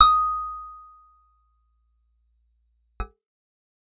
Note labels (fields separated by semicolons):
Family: guitar; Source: acoustic; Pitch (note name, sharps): D#6; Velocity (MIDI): 100